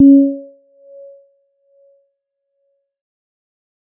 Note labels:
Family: mallet percussion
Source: electronic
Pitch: C#4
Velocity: 25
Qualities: percussive

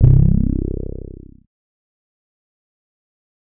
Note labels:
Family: bass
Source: synthesizer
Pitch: C1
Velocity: 50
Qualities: distorted, fast decay

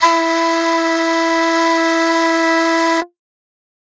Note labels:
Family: flute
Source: acoustic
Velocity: 127

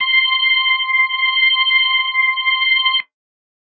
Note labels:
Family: organ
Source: electronic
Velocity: 127

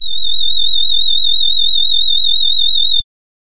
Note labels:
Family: voice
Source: synthesizer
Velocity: 50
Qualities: bright

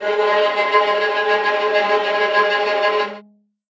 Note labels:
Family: string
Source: acoustic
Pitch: G#3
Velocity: 25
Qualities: non-linear envelope, reverb

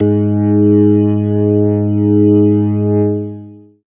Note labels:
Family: organ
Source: electronic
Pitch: G#2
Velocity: 127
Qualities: distorted, long release

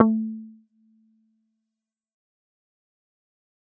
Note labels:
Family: bass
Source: synthesizer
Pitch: A3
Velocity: 50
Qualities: fast decay, percussive

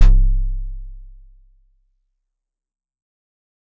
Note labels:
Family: keyboard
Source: acoustic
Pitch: C1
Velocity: 75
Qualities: fast decay

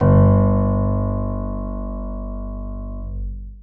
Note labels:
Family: keyboard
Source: acoustic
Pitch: G1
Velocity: 75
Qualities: reverb

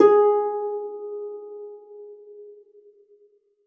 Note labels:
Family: string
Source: acoustic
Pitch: G#4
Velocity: 50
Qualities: reverb

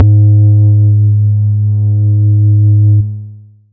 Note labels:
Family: bass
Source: synthesizer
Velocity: 75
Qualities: long release, multiphonic

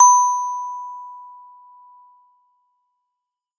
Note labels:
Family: mallet percussion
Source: acoustic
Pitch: B5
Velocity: 127

